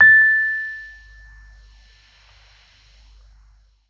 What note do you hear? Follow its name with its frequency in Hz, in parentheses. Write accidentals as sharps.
A6 (1760 Hz)